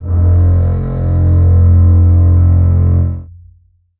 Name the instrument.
acoustic string instrument